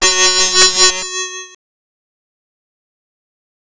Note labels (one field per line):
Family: bass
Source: synthesizer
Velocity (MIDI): 75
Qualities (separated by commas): bright, distorted, fast decay, multiphonic